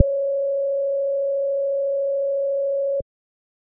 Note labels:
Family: bass; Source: synthesizer; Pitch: C#5; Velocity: 127; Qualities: dark

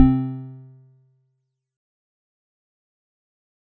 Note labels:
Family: mallet percussion; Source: acoustic; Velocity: 127; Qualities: fast decay, percussive

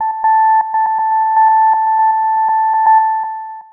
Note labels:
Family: synthesizer lead; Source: synthesizer; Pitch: A5; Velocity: 100; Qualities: long release, tempo-synced

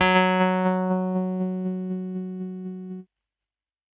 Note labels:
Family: keyboard; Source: electronic; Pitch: F#3; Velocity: 127; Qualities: distorted, tempo-synced

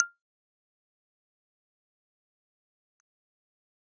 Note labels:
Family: keyboard; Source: electronic; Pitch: F6; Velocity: 100; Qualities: fast decay, percussive

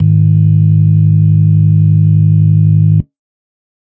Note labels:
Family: organ; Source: electronic; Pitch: G#1; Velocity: 75; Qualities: dark

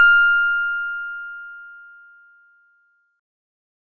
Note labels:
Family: organ; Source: electronic; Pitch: F6; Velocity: 25

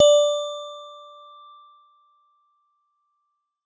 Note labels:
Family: mallet percussion; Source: acoustic; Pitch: D5; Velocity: 75

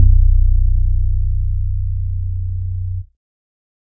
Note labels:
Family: organ; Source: electronic; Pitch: B0; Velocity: 75; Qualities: dark

